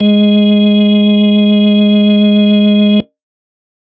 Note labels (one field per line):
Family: organ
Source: electronic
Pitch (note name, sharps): G#3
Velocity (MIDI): 25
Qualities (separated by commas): distorted